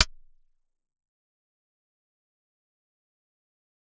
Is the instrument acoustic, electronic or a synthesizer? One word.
acoustic